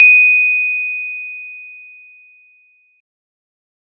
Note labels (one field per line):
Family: organ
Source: electronic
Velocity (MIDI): 50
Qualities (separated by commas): bright